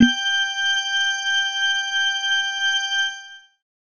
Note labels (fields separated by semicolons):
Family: organ; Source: electronic; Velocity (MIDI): 50; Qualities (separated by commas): reverb